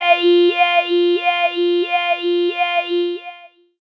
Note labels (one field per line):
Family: voice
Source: synthesizer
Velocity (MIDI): 25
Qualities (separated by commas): long release, non-linear envelope, tempo-synced